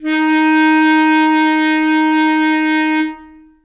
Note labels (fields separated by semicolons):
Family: reed; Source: acoustic; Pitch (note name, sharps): D#4; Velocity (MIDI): 75; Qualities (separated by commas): long release, reverb